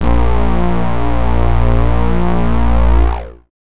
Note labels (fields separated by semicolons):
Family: bass; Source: synthesizer; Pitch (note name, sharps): A#1; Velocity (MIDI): 75; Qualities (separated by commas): distorted